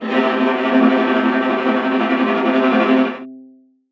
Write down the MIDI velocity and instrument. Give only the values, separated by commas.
100, acoustic string instrument